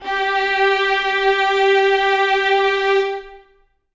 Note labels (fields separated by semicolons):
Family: string; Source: acoustic; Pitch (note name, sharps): G4; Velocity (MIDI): 75; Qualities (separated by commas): reverb